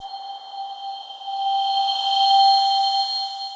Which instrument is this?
electronic mallet percussion instrument